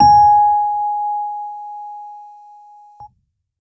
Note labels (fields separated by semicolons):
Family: keyboard; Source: electronic; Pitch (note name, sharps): G#5; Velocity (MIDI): 50